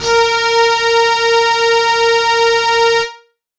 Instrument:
electronic guitar